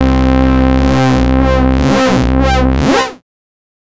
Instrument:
synthesizer bass